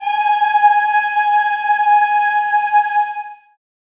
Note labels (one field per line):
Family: voice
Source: acoustic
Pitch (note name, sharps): G#5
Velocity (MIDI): 50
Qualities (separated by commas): reverb